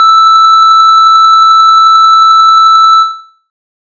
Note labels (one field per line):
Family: bass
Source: synthesizer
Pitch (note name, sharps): E6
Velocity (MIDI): 127